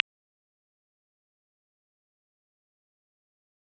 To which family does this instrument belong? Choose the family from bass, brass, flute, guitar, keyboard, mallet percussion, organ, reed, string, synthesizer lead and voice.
guitar